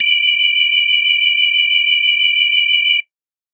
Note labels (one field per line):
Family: organ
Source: electronic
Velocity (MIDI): 50